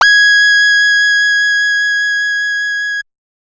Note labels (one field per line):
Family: bass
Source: synthesizer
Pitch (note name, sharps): G#6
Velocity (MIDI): 100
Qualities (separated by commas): distorted